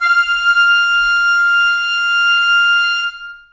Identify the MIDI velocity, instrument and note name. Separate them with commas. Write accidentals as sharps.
127, acoustic flute, F6